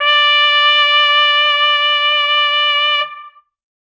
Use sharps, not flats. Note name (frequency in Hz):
D5 (587.3 Hz)